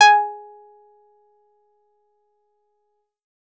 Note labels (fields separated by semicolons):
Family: bass; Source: synthesizer; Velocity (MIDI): 127; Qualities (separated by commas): distorted, percussive